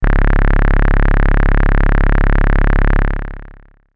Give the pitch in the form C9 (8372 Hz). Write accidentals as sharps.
C#1 (34.65 Hz)